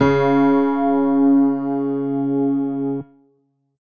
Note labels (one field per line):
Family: keyboard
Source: electronic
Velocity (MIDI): 100